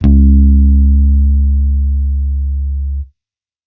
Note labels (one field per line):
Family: bass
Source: electronic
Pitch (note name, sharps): C#2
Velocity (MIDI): 100